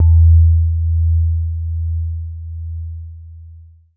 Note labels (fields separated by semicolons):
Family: keyboard; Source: electronic; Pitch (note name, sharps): E2; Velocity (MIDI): 127; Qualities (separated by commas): dark, long release